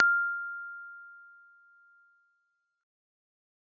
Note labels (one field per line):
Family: mallet percussion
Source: acoustic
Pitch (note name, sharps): F6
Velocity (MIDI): 100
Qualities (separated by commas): fast decay